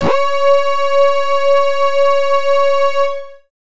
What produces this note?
synthesizer bass